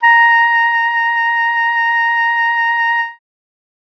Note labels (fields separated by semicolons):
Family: reed; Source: acoustic; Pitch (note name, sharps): A#5; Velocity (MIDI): 25; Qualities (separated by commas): bright